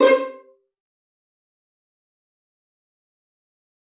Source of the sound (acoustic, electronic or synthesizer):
acoustic